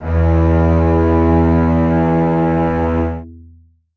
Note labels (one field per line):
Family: string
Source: acoustic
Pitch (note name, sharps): E2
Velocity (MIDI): 50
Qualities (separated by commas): long release, reverb